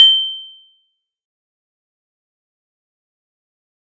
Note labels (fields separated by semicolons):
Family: mallet percussion; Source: acoustic; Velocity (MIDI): 127; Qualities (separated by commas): bright, fast decay, percussive